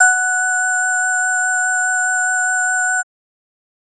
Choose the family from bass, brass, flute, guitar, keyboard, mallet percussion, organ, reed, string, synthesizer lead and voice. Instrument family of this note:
organ